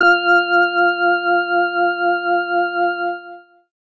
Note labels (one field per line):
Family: organ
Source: electronic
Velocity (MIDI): 127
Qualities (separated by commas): distorted